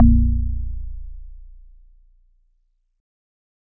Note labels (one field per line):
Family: organ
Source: electronic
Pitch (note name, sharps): A#0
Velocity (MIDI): 75